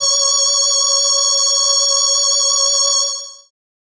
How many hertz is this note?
554.4 Hz